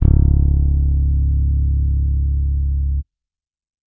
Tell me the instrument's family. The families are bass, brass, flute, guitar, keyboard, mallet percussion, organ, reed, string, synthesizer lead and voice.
bass